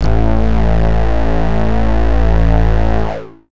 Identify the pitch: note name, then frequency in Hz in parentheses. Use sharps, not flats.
A1 (55 Hz)